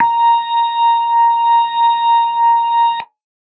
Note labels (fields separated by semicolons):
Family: organ; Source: electronic; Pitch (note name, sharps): A#5; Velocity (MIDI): 25